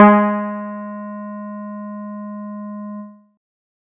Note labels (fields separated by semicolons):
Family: guitar; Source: synthesizer; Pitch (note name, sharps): G#3; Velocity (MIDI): 127; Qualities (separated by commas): dark